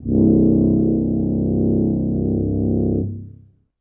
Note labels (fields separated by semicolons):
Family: brass; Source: acoustic; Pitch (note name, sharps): C1; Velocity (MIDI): 25; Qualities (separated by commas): dark, reverb